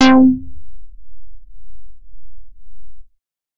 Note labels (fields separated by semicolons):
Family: bass; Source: synthesizer; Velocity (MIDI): 127; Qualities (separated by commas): distorted